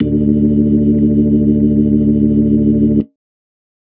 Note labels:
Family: organ; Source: electronic; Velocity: 127

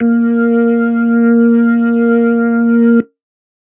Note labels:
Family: organ; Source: electronic; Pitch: A#3; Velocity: 100

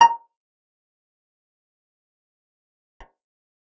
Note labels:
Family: guitar; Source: acoustic; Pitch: A#5; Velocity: 100; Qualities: fast decay, percussive, reverb

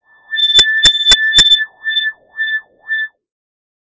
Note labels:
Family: bass; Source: synthesizer; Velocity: 25; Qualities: distorted, non-linear envelope

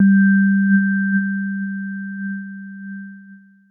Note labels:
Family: keyboard; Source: electronic; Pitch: G3; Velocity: 127

